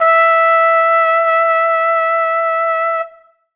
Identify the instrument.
acoustic brass instrument